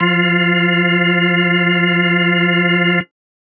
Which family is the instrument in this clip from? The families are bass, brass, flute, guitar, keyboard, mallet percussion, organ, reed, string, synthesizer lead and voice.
organ